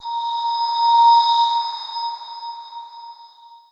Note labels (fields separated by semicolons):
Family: mallet percussion; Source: electronic; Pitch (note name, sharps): A#5; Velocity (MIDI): 75; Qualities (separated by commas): bright, long release, non-linear envelope